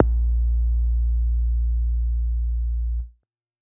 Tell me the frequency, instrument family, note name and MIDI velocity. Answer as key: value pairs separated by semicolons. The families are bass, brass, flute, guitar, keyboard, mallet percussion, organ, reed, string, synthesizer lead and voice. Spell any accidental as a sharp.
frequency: 58.27 Hz; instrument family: bass; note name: A#1; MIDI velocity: 127